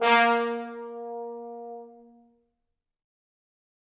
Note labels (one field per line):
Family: brass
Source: acoustic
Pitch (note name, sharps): A#3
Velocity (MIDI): 50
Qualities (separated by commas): bright, fast decay, reverb